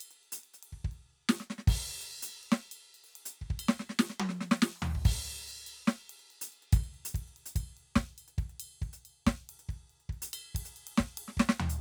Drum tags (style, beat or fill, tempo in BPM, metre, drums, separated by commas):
pop, beat, 142 BPM, 4/4, crash, ride, ride bell, closed hi-hat, open hi-hat, hi-hat pedal, percussion, snare, high tom, mid tom, floor tom, kick